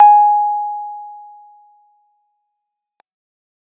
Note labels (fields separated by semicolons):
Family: keyboard; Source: electronic; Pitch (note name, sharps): G#5; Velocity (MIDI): 75